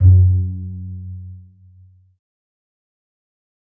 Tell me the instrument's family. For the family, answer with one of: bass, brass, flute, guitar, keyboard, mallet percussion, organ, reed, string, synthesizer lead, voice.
string